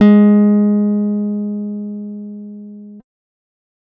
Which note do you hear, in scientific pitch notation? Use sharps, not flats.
G#3